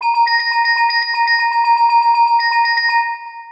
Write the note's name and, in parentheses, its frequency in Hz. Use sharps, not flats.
A#5 (932.3 Hz)